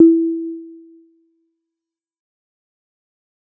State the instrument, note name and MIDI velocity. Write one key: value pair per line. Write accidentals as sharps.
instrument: acoustic mallet percussion instrument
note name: E4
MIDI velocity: 25